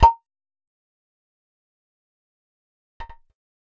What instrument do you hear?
synthesizer bass